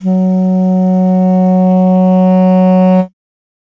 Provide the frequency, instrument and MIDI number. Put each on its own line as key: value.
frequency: 185 Hz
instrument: acoustic reed instrument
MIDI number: 54